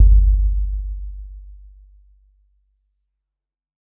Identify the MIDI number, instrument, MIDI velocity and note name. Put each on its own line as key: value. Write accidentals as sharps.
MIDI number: 31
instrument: acoustic mallet percussion instrument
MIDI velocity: 75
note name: G1